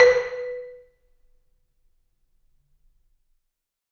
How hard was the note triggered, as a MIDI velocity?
127